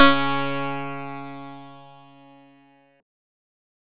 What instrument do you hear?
synthesizer lead